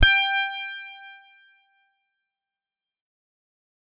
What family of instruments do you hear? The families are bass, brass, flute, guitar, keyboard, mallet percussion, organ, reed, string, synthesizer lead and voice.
guitar